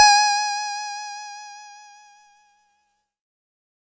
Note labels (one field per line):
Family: keyboard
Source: electronic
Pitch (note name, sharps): G#5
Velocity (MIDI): 127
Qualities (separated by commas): bright